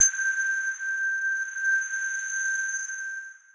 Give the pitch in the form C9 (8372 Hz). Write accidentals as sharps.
G6 (1568 Hz)